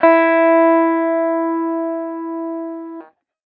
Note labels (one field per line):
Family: guitar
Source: electronic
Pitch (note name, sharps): E4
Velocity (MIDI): 25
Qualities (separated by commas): distorted